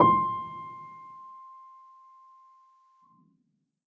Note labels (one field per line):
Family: keyboard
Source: acoustic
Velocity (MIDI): 25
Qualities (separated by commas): reverb